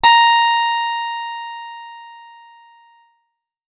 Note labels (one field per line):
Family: guitar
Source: acoustic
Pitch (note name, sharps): A#5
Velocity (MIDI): 75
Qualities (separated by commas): bright, distorted